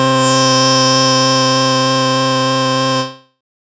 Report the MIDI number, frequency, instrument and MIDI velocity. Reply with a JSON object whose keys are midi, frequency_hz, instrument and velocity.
{"midi": 48, "frequency_hz": 130.8, "instrument": "synthesizer bass", "velocity": 127}